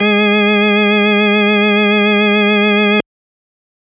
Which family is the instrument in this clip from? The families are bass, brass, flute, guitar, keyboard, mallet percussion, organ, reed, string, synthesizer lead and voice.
organ